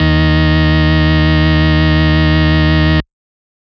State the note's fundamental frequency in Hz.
77.78 Hz